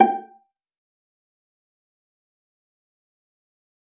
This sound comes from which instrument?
acoustic string instrument